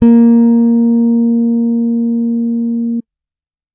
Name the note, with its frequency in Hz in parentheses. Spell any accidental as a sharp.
A#3 (233.1 Hz)